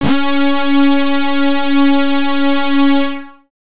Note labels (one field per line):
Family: bass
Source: synthesizer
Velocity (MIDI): 127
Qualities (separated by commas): bright, distorted